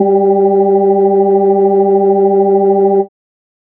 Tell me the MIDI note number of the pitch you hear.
55